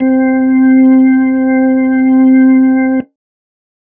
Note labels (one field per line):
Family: organ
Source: electronic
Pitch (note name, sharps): C4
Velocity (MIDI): 127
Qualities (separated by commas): dark